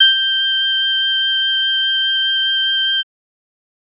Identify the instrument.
electronic organ